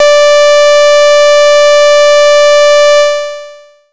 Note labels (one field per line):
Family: bass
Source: synthesizer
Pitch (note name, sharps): D5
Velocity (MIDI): 50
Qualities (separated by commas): bright, distorted, long release